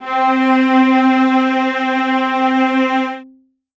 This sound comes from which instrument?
acoustic string instrument